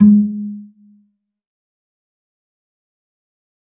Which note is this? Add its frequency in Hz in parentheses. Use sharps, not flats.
G#3 (207.7 Hz)